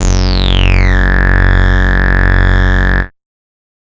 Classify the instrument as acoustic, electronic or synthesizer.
synthesizer